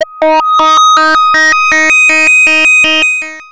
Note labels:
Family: bass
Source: synthesizer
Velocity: 75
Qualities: long release, multiphonic, tempo-synced

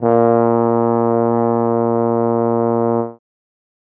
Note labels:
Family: brass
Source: acoustic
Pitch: A#2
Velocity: 127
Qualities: dark

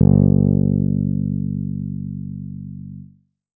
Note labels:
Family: bass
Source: synthesizer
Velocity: 127

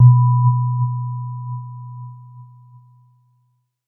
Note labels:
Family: keyboard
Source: electronic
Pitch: B2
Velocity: 75

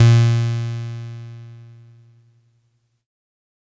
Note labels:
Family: keyboard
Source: electronic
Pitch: A#2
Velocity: 100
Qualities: bright, distorted

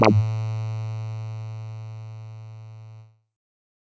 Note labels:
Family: bass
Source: synthesizer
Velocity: 25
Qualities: distorted

